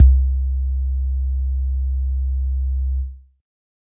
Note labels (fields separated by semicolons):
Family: keyboard; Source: electronic; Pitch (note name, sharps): C2; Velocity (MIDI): 100; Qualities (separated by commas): dark